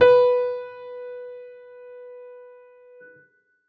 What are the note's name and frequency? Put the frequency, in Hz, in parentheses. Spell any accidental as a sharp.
B4 (493.9 Hz)